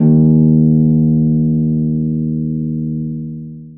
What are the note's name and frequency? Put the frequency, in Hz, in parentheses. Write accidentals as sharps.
D#2 (77.78 Hz)